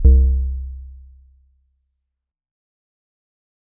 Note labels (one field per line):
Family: mallet percussion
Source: acoustic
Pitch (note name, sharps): C2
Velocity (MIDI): 50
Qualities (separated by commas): dark, fast decay, multiphonic